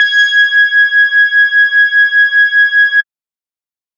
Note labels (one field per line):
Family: bass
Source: synthesizer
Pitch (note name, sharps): G#6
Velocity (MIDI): 25